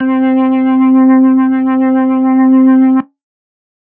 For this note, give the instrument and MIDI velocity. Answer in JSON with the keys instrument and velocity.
{"instrument": "electronic organ", "velocity": 50}